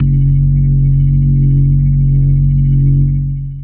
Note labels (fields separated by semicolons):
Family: organ; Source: electronic; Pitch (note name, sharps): F#1; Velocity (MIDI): 100; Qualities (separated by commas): dark, distorted, long release